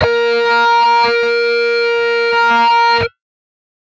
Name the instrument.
synthesizer guitar